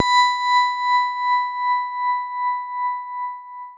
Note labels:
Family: guitar; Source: electronic; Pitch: B5; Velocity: 127; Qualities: long release, reverb

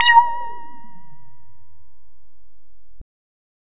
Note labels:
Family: bass; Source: synthesizer; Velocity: 75; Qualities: distorted

